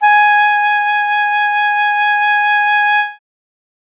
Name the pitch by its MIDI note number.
80